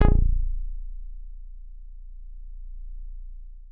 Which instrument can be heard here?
synthesizer guitar